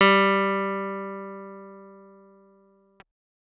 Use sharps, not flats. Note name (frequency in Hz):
G3 (196 Hz)